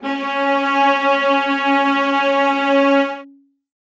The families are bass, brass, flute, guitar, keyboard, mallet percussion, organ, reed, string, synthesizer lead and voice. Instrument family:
string